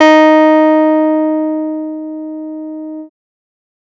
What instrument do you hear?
synthesizer bass